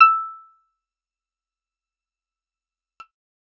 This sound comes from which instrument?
acoustic guitar